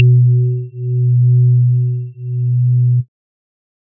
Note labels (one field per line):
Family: organ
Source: electronic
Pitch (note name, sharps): B2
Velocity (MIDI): 50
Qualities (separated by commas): dark